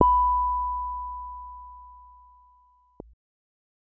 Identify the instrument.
electronic keyboard